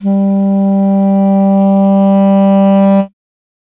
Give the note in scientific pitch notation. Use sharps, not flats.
G3